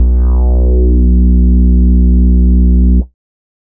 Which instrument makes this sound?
synthesizer bass